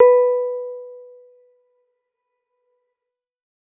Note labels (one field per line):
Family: keyboard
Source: electronic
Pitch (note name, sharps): B4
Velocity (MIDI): 75